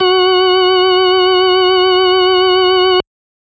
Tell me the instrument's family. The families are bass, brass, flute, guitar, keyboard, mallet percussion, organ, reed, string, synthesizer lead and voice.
organ